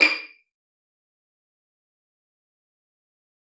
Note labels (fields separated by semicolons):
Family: string; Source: acoustic; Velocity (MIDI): 50; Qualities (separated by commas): fast decay, percussive, reverb